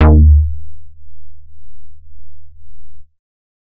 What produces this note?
synthesizer bass